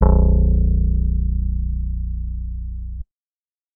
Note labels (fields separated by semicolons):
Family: guitar; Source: acoustic; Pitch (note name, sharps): A#0; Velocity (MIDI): 25